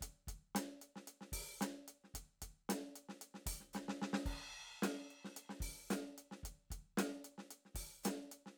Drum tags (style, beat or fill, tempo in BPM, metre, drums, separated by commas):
funk, beat, 112 BPM, 4/4, crash, closed hi-hat, open hi-hat, hi-hat pedal, snare, kick